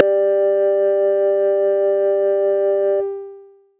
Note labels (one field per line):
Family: bass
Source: synthesizer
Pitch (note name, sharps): G3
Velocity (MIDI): 100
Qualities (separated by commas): long release, multiphonic